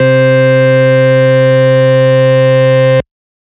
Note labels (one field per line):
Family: organ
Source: electronic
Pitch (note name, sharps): C3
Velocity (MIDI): 127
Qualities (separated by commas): distorted